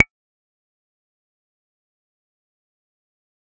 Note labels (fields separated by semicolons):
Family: bass; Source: synthesizer; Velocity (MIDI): 100; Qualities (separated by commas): fast decay, percussive